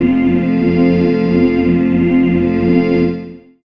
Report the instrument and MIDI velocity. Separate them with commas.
electronic organ, 25